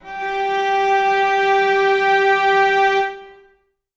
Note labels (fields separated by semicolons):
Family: string; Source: acoustic; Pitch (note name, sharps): G4; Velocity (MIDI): 50; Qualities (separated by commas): reverb